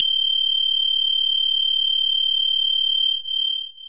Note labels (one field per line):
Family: bass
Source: synthesizer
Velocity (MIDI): 127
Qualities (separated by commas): bright, distorted, long release